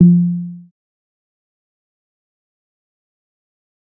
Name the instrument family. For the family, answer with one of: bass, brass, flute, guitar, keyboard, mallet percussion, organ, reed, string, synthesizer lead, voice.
bass